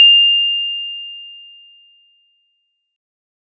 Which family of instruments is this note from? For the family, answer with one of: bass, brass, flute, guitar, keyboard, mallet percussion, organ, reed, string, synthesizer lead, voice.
mallet percussion